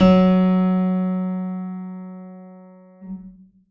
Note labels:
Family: keyboard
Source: acoustic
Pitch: F#3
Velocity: 127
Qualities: reverb

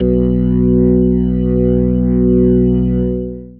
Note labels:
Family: organ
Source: electronic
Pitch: B1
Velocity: 25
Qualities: distorted, long release

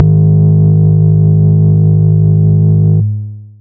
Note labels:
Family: bass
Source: synthesizer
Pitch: G#1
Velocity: 100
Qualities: long release, multiphonic

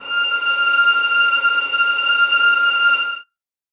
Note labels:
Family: string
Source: acoustic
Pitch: F6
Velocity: 50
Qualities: reverb

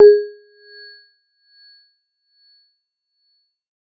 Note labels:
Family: mallet percussion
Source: electronic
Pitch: G#4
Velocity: 127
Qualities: percussive

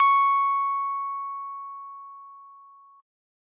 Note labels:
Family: keyboard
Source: acoustic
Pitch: C#6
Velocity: 100

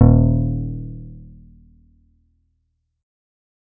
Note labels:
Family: bass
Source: synthesizer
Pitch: D#1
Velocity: 50

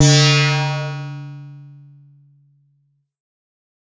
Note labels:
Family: bass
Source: synthesizer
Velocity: 25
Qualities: bright, distorted

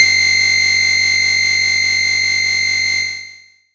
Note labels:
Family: bass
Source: synthesizer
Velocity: 127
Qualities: bright, distorted, long release

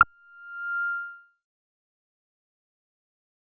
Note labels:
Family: bass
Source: synthesizer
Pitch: F6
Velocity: 25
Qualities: distorted, fast decay

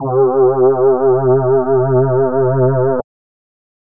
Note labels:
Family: voice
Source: synthesizer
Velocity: 75

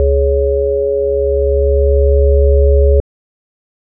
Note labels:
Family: organ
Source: electronic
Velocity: 75

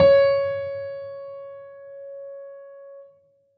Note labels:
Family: keyboard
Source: acoustic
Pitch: C#5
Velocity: 100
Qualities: reverb

